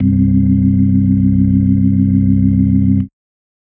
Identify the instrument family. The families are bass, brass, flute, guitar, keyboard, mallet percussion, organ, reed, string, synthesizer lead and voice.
organ